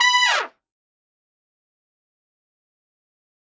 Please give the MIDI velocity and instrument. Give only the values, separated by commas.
50, acoustic brass instrument